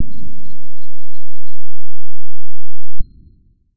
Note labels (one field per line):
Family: guitar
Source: electronic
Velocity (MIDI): 50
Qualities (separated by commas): dark, distorted